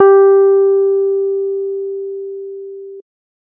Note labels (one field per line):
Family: keyboard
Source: electronic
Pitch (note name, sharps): G4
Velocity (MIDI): 127